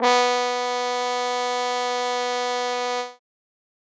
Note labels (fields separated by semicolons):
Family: brass; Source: acoustic; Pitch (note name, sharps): B3; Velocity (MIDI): 127; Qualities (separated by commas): bright